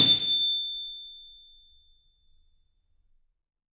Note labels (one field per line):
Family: mallet percussion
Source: acoustic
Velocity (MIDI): 127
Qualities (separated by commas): bright, reverb